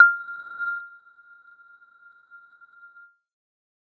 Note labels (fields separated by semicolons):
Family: mallet percussion; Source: electronic; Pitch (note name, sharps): F6; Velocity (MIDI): 75; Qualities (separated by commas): non-linear envelope